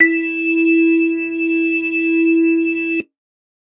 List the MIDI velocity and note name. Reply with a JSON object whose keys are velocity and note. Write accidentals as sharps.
{"velocity": 75, "note": "E4"}